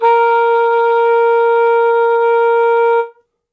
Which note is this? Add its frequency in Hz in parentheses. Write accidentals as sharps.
A#4 (466.2 Hz)